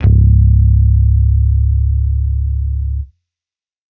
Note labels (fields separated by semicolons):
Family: bass; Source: electronic; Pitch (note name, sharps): C#1; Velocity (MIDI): 100; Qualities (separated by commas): distorted